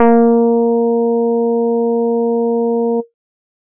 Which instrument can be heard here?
synthesizer bass